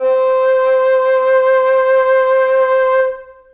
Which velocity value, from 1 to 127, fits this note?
127